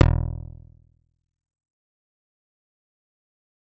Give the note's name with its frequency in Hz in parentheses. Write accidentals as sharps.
E1 (41.2 Hz)